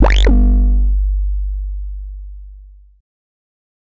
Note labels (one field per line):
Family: bass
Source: synthesizer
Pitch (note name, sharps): G1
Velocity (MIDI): 100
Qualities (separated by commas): distorted